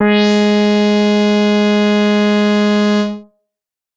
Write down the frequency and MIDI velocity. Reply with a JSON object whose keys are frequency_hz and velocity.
{"frequency_hz": 207.7, "velocity": 127}